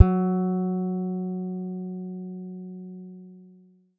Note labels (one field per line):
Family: guitar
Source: acoustic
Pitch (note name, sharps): F#3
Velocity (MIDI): 75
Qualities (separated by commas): dark